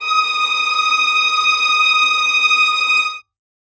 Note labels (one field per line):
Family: string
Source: acoustic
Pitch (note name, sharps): D#6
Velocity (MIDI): 50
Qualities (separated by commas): non-linear envelope, reverb